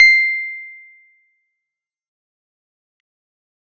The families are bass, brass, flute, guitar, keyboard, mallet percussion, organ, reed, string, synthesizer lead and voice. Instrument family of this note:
keyboard